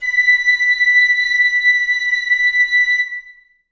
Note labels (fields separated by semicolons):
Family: reed; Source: acoustic; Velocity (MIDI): 25; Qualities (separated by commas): reverb